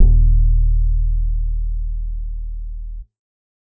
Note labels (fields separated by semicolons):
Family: bass; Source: synthesizer; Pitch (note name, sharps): D#1; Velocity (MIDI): 50; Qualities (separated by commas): dark, reverb